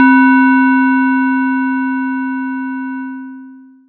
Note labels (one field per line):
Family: mallet percussion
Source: acoustic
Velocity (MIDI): 25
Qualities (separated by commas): distorted, long release